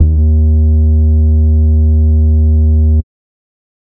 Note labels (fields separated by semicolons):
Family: bass; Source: synthesizer; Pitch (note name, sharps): D#2; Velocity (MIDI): 127; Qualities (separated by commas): dark, distorted, tempo-synced